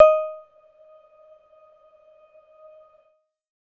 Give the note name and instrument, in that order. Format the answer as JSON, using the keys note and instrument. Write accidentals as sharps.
{"note": "D#5", "instrument": "electronic keyboard"}